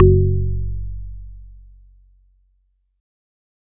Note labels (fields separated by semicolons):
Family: organ; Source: electronic; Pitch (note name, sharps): F#1; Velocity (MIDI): 100